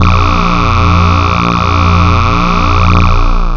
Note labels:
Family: bass; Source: synthesizer; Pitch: A#0; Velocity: 100; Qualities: bright, distorted, long release

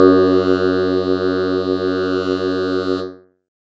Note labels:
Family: keyboard; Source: electronic; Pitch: F#2; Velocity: 127; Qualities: bright, distorted, multiphonic

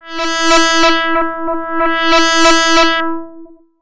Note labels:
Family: bass; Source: synthesizer; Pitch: E4; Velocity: 100; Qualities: bright, distorted, long release, tempo-synced

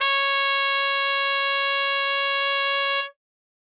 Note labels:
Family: brass; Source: acoustic; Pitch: C#5; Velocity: 127; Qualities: bright

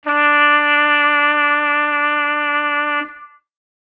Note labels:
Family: brass; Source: acoustic; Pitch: D4; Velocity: 75; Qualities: distorted

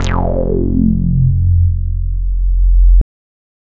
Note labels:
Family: bass; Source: synthesizer; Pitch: F1; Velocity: 75; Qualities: distorted

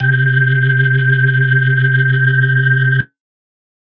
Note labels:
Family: organ; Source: electronic; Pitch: C3; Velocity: 50

